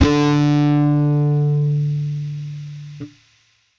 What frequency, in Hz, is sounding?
146.8 Hz